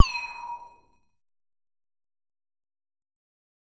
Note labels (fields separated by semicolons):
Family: bass; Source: synthesizer; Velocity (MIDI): 75; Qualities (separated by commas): fast decay, percussive